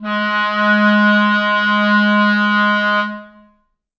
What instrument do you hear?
acoustic reed instrument